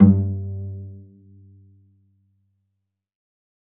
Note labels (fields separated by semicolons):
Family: string; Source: acoustic; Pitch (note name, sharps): G2; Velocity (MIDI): 127; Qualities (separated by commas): reverb